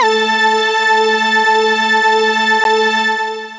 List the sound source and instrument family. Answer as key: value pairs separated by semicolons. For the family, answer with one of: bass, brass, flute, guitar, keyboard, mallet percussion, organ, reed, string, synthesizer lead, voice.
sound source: synthesizer; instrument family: synthesizer lead